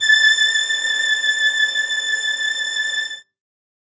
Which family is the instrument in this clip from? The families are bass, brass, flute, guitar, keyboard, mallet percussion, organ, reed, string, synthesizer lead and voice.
string